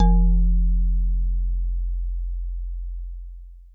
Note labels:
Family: mallet percussion; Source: acoustic; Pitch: F1; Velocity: 50; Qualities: long release

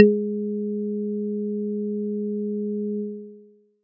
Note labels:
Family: mallet percussion; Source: acoustic; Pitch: G#3; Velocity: 50

